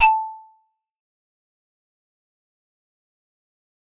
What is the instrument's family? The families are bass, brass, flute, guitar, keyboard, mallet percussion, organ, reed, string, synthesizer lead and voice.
keyboard